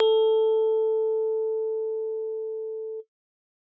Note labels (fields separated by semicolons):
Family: keyboard; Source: acoustic; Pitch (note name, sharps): A4; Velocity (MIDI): 75